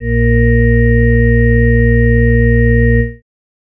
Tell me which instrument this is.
electronic organ